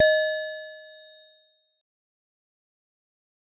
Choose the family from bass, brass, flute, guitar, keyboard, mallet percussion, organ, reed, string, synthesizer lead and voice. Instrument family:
mallet percussion